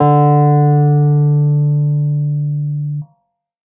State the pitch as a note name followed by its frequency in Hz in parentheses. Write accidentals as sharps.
D3 (146.8 Hz)